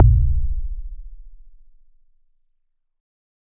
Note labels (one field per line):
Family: organ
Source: electronic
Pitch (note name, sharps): A#-1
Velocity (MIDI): 127